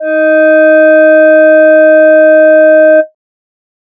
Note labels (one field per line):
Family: voice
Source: synthesizer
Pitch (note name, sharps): D#4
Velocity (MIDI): 127